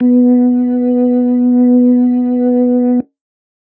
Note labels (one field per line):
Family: organ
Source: electronic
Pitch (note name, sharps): B3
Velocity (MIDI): 100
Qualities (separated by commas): dark